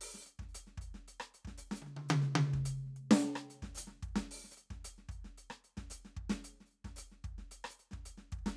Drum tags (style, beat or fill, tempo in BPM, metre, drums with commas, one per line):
songo
beat
112 BPM
4/4
closed hi-hat, open hi-hat, hi-hat pedal, snare, cross-stick, high tom, kick